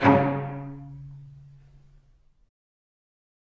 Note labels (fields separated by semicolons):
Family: string; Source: acoustic; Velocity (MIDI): 100; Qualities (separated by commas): fast decay, reverb